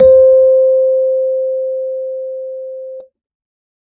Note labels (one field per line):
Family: keyboard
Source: electronic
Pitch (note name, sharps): C5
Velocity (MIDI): 75